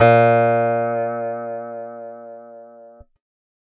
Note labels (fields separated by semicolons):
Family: guitar; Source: acoustic; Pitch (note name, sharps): A#2; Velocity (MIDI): 50